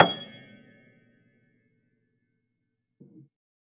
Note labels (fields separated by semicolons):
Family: keyboard; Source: acoustic; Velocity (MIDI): 75; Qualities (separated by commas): percussive, reverb